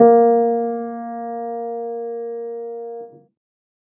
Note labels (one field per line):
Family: keyboard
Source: acoustic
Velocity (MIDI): 50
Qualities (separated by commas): reverb